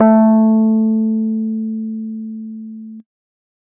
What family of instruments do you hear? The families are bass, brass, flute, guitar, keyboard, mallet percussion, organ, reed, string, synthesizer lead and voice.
keyboard